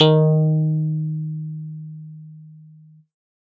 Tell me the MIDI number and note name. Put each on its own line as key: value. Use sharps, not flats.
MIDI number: 51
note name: D#3